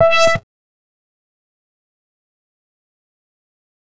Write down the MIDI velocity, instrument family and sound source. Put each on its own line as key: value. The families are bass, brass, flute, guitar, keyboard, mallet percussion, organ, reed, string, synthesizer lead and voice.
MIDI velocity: 75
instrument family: bass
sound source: synthesizer